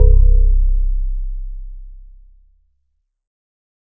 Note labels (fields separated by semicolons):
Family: keyboard; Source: electronic; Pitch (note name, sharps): C1; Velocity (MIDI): 100